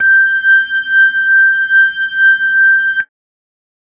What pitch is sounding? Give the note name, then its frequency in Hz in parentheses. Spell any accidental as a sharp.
G6 (1568 Hz)